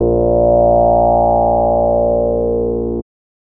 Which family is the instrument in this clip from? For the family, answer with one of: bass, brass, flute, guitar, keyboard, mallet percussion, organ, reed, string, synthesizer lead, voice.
bass